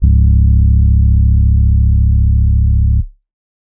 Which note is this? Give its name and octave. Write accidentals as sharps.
C#1